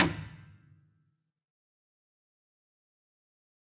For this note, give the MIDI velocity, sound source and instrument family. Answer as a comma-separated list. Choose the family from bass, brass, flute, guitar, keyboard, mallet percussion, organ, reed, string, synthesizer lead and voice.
127, acoustic, keyboard